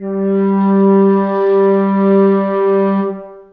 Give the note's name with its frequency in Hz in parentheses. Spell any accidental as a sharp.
G3 (196 Hz)